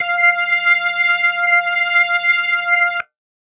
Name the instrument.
electronic organ